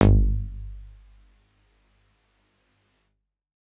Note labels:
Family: keyboard; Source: electronic; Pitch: G1; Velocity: 127

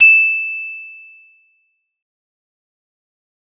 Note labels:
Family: mallet percussion; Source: acoustic; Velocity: 100; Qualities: bright, fast decay

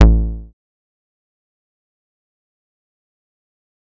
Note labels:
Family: bass; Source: synthesizer; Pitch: A1; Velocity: 127; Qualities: dark, fast decay, percussive

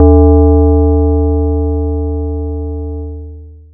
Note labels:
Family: mallet percussion; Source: acoustic; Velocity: 50; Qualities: distorted, long release

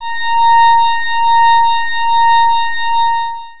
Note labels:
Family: organ; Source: electronic; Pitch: A#5; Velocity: 25; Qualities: distorted, long release

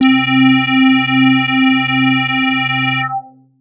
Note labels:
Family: bass; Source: synthesizer; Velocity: 127; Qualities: distorted, multiphonic

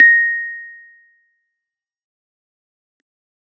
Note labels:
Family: keyboard; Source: electronic; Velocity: 25; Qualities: fast decay

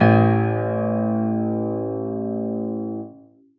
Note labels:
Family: keyboard; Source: acoustic; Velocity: 127; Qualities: reverb

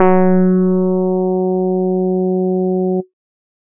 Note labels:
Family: bass; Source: synthesizer; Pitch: F#3; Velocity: 127

